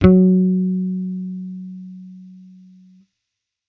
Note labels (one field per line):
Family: bass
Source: electronic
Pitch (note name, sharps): F#3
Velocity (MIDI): 25